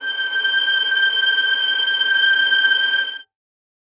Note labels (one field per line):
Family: string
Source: acoustic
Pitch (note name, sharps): G6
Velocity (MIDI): 100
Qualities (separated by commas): reverb